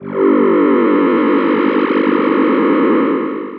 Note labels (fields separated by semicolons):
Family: voice; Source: synthesizer; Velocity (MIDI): 127; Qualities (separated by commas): bright, distorted, long release